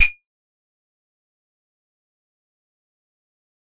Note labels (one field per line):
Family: keyboard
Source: acoustic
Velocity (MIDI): 50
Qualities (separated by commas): fast decay, percussive